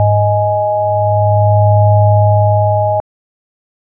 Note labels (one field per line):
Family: organ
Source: electronic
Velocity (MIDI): 127